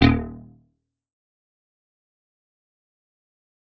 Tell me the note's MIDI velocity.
50